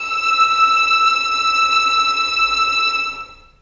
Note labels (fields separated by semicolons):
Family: string; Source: acoustic; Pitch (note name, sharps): E6; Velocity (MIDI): 25; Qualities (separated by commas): bright, long release, reverb